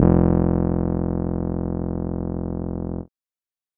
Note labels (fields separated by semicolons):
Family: keyboard; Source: electronic; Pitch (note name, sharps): F1; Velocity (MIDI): 75